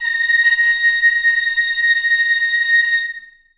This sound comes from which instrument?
acoustic flute